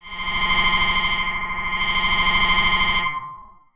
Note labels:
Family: bass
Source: synthesizer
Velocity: 75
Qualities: long release, tempo-synced

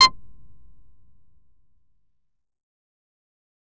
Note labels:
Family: bass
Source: synthesizer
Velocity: 25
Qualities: fast decay

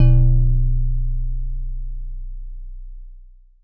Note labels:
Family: mallet percussion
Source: acoustic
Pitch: B0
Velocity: 75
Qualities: dark

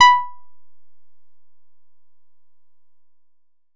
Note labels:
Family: guitar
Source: synthesizer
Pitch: B5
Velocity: 50

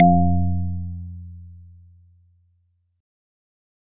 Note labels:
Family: organ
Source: electronic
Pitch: F2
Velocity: 100

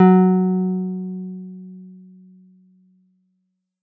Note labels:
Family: keyboard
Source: electronic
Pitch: F#3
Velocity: 50

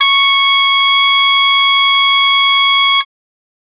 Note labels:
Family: reed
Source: acoustic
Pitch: C#6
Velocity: 50

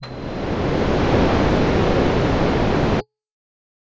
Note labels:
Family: voice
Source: synthesizer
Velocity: 75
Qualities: multiphonic

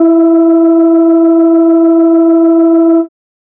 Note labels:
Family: organ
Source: electronic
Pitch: E4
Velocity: 75

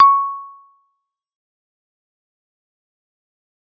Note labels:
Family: keyboard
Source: electronic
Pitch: C#6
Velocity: 50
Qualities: fast decay, percussive

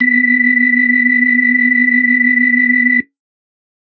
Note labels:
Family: organ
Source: electronic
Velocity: 50

